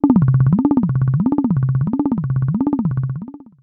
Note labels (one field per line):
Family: voice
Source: synthesizer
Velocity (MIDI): 50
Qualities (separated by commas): long release, non-linear envelope, tempo-synced